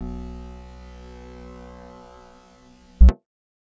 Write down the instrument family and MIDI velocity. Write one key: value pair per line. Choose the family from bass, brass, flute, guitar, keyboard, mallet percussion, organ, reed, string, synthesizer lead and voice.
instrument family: guitar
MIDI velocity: 127